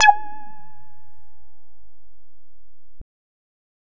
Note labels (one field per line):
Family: bass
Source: synthesizer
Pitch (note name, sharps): G#5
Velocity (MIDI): 50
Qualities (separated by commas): distorted